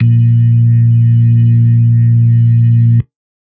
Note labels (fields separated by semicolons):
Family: organ; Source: electronic; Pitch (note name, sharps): A#2; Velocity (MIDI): 50; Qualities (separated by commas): dark